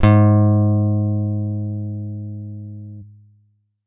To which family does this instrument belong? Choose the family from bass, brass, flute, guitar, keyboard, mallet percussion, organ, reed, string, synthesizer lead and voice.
guitar